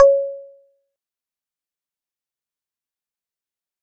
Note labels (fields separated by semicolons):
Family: mallet percussion; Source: acoustic; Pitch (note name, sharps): C#5; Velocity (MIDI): 25; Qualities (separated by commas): fast decay, percussive